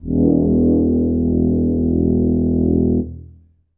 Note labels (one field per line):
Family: brass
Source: acoustic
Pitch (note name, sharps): E1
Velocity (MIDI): 50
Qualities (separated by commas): dark, reverb